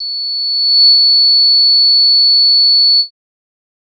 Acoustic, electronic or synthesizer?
synthesizer